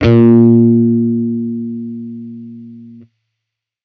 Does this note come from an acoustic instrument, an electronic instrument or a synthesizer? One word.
electronic